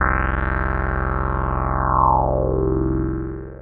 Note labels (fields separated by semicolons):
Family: synthesizer lead; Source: synthesizer; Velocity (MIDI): 127; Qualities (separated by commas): long release